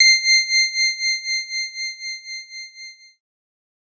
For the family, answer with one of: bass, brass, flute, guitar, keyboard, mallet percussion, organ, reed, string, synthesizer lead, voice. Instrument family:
keyboard